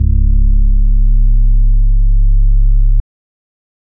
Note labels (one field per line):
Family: organ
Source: electronic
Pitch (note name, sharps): C#1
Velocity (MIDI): 50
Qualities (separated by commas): dark